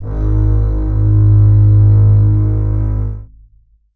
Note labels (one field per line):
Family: string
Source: acoustic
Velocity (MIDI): 25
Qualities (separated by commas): long release, reverb